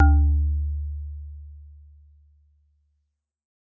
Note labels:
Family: mallet percussion; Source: acoustic; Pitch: D2; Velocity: 127

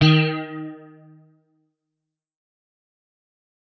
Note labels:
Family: guitar; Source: electronic; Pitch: D#3; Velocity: 50; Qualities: fast decay

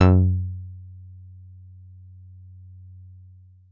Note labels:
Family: guitar; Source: synthesizer; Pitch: F#2; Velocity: 100

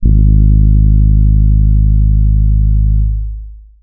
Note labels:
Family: keyboard; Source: electronic; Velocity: 127; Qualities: dark, long release

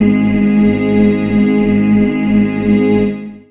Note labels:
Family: organ; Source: electronic; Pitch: G#1; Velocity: 75; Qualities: long release, reverb

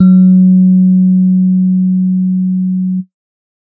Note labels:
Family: keyboard; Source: electronic; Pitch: F#3; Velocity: 100

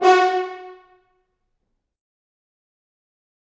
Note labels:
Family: brass; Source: acoustic; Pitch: F#4; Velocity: 127; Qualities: fast decay, reverb

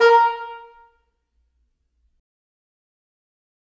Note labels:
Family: reed; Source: acoustic; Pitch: A#4; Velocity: 127; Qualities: fast decay, percussive, reverb

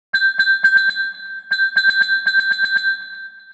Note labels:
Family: mallet percussion; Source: synthesizer; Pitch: G6; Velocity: 25; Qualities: long release, multiphonic, tempo-synced

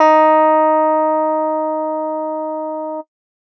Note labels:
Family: guitar; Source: electronic; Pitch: D#4; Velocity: 75

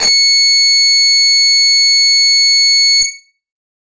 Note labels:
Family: guitar; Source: electronic; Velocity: 25; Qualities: distorted

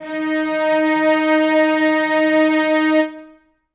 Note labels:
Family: string; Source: acoustic; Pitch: D#4; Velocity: 75; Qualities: reverb

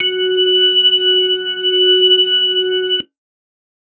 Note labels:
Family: organ; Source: electronic; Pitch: F#4; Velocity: 75

